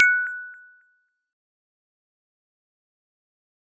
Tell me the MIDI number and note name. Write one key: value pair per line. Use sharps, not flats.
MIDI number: 90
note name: F#6